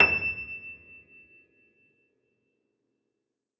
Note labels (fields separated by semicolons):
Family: keyboard; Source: acoustic; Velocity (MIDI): 75; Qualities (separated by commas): reverb